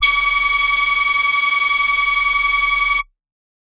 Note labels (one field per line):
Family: voice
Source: synthesizer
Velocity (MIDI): 75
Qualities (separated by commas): multiphonic